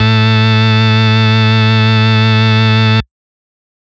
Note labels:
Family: organ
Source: electronic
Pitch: A2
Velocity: 75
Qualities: distorted

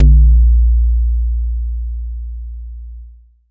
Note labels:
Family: bass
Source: synthesizer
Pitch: A#1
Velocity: 100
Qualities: dark, distorted

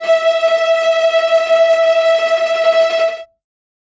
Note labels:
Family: string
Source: acoustic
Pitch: E5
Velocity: 100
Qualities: bright, non-linear envelope, reverb

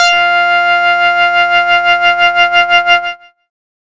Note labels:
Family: bass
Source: synthesizer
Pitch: F5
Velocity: 75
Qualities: bright, distorted

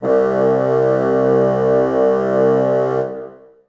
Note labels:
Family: reed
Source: acoustic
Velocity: 127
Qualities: long release, reverb

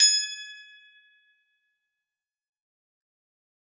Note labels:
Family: guitar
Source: acoustic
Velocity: 100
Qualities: bright, fast decay, percussive

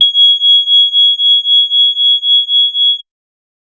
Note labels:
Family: organ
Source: electronic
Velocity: 100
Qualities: bright

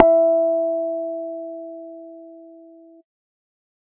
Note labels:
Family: bass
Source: synthesizer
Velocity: 127

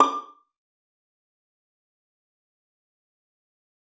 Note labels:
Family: string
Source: acoustic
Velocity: 25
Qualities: fast decay, percussive, reverb

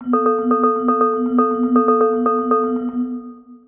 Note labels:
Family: mallet percussion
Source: synthesizer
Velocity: 75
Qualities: dark, long release, multiphonic, percussive, tempo-synced

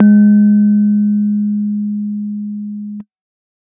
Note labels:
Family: keyboard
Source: electronic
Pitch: G#3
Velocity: 100

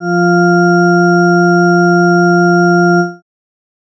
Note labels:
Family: organ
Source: electronic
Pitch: F3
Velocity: 75

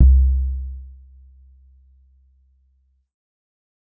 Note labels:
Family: keyboard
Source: electronic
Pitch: C2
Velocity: 127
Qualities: dark

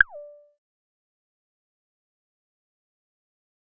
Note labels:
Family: bass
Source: synthesizer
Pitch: D5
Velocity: 25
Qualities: fast decay, percussive

